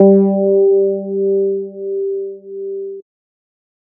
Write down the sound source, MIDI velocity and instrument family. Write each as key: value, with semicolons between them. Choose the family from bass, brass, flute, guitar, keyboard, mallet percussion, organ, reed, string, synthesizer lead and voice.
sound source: synthesizer; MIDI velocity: 75; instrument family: bass